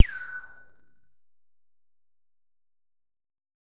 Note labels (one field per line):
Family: bass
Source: synthesizer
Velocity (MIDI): 100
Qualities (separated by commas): distorted, percussive